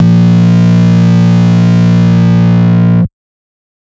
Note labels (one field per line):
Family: bass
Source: synthesizer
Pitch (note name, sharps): A#1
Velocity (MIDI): 100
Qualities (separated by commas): bright, distorted, multiphonic